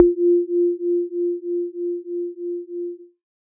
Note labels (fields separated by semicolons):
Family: synthesizer lead; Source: synthesizer; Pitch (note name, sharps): F4; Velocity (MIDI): 50